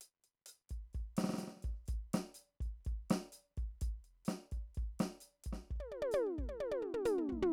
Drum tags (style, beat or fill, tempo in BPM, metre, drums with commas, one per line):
bossa nova
beat
127 BPM
4/4
closed hi-hat, open hi-hat, hi-hat pedal, snare, high tom, mid tom, floor tom, kick